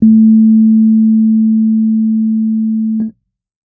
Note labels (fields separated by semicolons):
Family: keyboard; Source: electronic; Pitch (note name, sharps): A3; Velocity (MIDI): 25; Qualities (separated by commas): dark